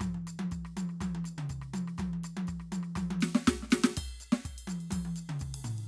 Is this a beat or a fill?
beat